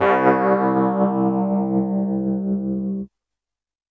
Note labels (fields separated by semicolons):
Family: keyboard; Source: electronic; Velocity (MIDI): 127; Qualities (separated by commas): distorted